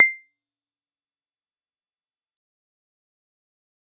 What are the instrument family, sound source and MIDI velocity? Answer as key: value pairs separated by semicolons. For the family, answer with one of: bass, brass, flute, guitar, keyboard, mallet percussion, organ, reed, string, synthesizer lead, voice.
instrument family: guitar; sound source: synthesizer; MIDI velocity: 50